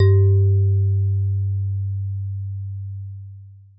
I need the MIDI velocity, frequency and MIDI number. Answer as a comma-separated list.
100, 98 Hz, 43